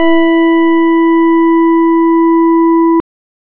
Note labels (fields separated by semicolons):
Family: organ; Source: electronic; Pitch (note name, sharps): E4; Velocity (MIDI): 75